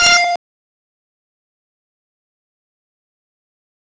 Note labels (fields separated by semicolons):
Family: bass; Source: synthesizer; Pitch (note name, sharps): F5; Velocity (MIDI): 127; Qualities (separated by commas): bright, distorted, fast decay, percussive